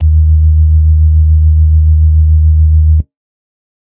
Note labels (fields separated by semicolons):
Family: organ; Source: electronic; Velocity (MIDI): 75; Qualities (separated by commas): dark